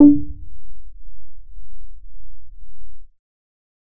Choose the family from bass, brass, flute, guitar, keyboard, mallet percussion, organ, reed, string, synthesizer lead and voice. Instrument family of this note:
bass